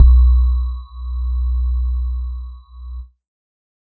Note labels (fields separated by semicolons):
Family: synthesizer lead; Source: synthesizer; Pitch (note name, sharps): B1; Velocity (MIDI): 75